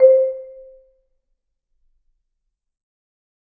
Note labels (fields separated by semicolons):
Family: mallet percussion; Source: acoustic; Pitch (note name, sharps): C5; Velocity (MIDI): 75; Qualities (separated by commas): fast decay, percussive, reverb